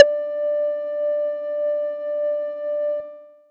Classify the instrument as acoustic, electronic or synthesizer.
synthesizer